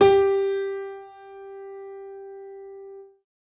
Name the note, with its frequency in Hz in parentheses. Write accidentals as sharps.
G4 (392 Hz)